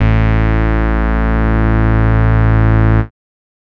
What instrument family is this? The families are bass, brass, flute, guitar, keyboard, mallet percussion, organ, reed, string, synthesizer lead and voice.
bass